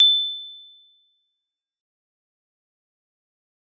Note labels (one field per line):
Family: mallet percussion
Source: acoustic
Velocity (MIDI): 127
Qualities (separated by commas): bright, fast decay, percussive